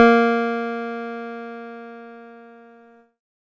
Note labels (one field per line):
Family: keyboard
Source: electronic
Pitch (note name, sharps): A#3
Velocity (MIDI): 75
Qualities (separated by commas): distorted